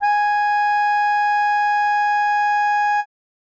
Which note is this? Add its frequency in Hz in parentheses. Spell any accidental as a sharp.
G#5 (830.6 Hz)